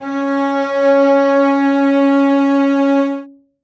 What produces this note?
acoustic string instrument